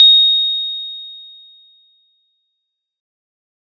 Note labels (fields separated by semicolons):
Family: organ; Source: electronic; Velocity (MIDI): 75; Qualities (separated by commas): bright